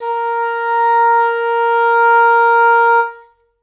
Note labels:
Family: reed; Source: acoustic; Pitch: A#4; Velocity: 25; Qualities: reverb

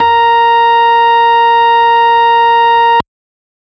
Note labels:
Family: organ; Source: electronic; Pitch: A#4; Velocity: 100

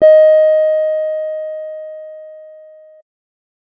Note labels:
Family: keyboard; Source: electronic; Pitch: D#5; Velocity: 50; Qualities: dark

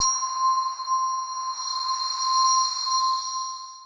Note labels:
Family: mallet percussion; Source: electronic; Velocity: 127; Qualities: bright, long release, non-linear envelope

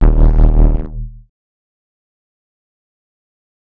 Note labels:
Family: bass; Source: synthesizer; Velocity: 100; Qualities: distorted, fast decay, multiphonic

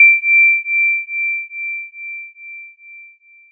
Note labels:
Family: mallet percussion; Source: electronic; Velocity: 127; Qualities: bright, multiphonic

